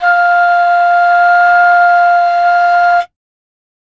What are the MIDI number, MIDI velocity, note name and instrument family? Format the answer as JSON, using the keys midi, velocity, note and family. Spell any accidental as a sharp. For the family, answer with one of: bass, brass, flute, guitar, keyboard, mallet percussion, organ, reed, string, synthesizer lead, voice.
{"midi": 77, "velocity": 75, "note": "F5", "family": "flute"}